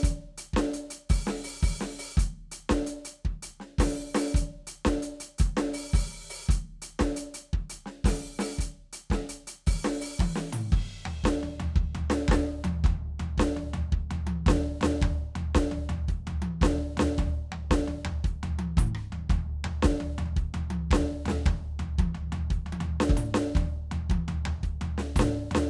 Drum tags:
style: rock shuffle; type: beat; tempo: 112 BPM; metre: 4/4; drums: ride, closed hi-hat, open hi-hat, hi-hat pedal, snare, cross-stick, high tom, mid tom, floor tom, kick

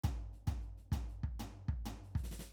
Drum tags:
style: Brazilian baião; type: fill; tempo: 95 BPM; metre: 4/4; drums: snare, floor tom, kick

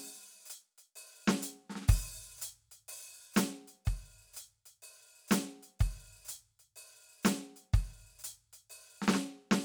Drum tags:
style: swing; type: beat; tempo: 124 BPM; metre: 4/4; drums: closed hi-hat, open hi-hat, hi-hat pedal, snare, kick

